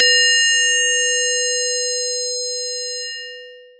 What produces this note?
acoustic mallet percussion instrument